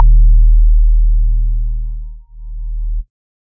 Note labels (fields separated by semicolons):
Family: organ; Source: electronic; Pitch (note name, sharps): D#1; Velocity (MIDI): 75; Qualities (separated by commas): dark